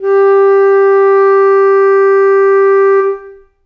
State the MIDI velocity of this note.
25